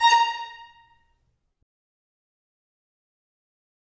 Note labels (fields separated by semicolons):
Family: string; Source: acoustic; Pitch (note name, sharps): A#5; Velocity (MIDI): 127; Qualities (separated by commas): fast decay, percussive, reverb